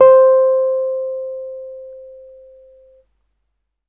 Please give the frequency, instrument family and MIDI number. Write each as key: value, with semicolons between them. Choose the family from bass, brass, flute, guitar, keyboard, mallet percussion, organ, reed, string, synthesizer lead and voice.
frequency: 523.3 Hz; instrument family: keyboard; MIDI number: 72